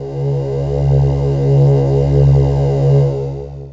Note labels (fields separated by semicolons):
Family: voice; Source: synthesizer; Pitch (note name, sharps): C#2; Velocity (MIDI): 127; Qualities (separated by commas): distorted, long release